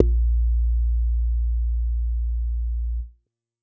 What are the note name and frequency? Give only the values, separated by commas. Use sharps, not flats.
A#1, 58.27 Hz